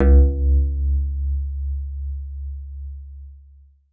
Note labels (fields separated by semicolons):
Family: guitar; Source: electronic; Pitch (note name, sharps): C#2; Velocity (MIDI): 100; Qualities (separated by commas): long release, reverb